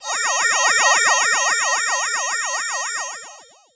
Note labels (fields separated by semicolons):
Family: voice; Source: synthesizer; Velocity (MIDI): 25; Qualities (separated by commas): bright, distorted, long release